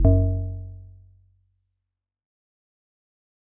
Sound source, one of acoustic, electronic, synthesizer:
acoustic